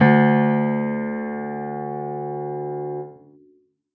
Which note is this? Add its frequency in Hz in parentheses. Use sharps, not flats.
D2 (73.42 Hz)